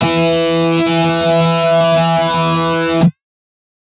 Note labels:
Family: guitar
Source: synthesizer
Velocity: 100

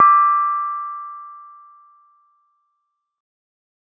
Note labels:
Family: mallet percussion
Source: acoustic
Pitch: D6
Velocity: 100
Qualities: reverb

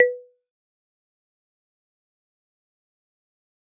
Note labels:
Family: mallet percussion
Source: acoustic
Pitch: B4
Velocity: 50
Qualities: fast decay, percussive

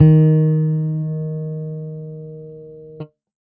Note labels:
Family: bass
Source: electronic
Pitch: D#3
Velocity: 50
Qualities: dark

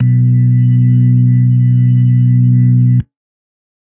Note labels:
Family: organ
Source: electronic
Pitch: B2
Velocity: 100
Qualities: dark

